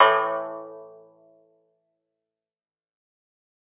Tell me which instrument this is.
acoustic guitar